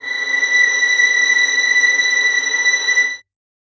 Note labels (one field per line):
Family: string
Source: acoustic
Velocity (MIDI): 25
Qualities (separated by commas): reverb